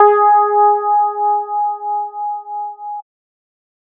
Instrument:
synthesizer bass